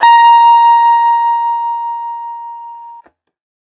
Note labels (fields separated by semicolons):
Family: guitar; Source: electronic; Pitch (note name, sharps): A#5; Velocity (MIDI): 50; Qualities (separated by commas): distorted